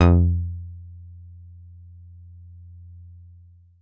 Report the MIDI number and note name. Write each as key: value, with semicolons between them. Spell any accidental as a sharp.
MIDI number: 41; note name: F2